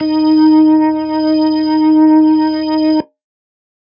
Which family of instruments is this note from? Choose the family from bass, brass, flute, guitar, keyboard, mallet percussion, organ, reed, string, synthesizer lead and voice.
organ